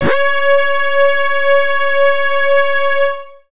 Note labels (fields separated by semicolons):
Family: bass; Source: synthesizer; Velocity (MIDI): 100; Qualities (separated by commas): bright, distorted